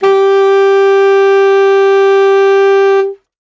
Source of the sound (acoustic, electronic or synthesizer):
acoustic